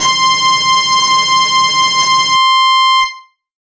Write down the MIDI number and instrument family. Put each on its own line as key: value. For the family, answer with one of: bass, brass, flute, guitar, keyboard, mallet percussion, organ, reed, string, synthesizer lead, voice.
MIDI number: 84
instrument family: guitar